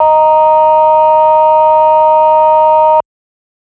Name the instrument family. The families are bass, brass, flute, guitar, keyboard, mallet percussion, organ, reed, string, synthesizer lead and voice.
organ